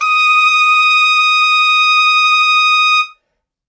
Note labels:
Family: reed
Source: acoustic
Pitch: D#6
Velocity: 100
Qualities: reverb

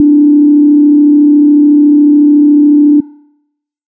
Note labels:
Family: bass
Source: synthesizer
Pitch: D4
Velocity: 25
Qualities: dark

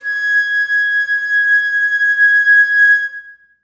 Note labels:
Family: flute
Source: acoustic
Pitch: G#6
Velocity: 50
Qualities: reverb

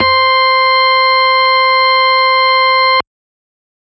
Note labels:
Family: organ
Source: electronic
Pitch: C5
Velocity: 127

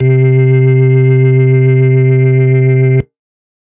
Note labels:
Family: organ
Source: electronic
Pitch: C3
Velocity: 100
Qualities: distorted

